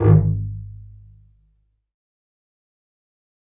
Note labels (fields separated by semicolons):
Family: string; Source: acoustic; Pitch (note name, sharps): G#1; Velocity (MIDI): 127; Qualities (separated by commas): fast decay, reverb